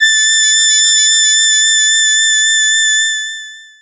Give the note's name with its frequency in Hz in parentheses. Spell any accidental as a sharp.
A6 (1760 Hz)